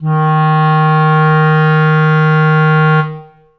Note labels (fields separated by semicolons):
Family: reed; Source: acoustic; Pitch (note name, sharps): D#3; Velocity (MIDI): 100; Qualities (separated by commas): dark, reverb